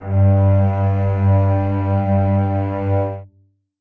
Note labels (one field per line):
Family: string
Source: acoustic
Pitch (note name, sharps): G2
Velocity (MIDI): 75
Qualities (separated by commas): reverb